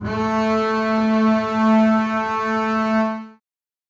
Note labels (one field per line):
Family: string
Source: acoustic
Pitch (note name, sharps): A3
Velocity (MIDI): 25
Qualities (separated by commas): reverb